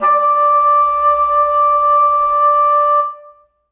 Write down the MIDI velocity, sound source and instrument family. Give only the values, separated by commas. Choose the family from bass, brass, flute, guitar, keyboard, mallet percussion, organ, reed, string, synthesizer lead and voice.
25, acoustic, reed